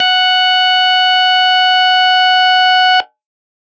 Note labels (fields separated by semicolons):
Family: organ; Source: electronic; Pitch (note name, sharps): F#5; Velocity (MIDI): 127